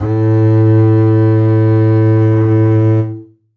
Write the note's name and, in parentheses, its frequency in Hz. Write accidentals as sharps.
A2 (110 Hz)